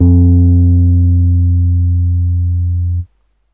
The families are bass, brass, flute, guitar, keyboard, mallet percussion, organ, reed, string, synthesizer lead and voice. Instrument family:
keyboard